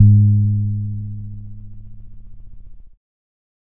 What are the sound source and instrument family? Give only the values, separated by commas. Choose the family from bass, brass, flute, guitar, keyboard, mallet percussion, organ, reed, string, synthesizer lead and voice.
electronic, keyboard